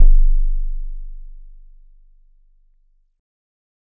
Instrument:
electronic keyboard